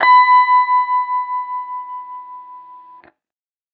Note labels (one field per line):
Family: guitar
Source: electronic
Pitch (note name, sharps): B5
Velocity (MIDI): 25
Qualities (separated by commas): distorted